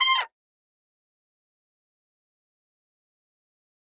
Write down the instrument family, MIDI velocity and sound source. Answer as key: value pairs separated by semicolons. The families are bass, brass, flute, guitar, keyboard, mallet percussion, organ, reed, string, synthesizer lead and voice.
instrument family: brass; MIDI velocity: 127; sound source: acoustic